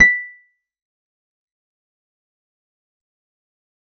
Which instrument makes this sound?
acoustic guitar